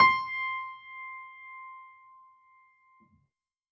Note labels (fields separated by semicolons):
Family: keyboard; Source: acoustic; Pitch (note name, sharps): C6; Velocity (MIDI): 100